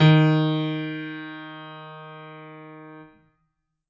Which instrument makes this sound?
acoustic keyboard